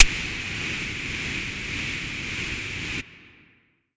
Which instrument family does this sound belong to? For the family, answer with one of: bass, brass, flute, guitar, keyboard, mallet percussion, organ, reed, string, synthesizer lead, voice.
flute